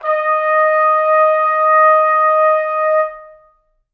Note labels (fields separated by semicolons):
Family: brass; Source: acoustic; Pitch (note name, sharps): D#5; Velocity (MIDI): 25; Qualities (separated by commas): reverb